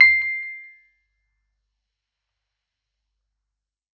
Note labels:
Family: keyboard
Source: electronic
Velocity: 100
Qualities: fast decay, percussive

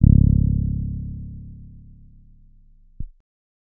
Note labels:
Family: keyboard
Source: electronic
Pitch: C#1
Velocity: 50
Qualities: dark

